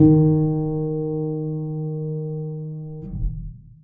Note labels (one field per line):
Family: keyboard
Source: acoustic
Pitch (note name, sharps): D#3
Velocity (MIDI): 25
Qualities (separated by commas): dark, reverb